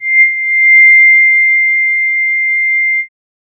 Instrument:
synthesizer keyboard